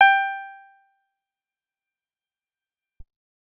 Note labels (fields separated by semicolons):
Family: guitar; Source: acoustic; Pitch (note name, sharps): G5; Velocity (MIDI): 127; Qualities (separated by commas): fast decay, percussive